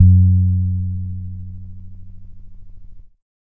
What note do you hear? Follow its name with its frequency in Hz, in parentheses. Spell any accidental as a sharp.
F#2 (92.5 Hz)